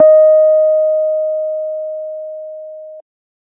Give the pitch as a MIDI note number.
75